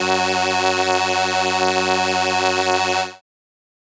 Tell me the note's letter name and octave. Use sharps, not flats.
F#2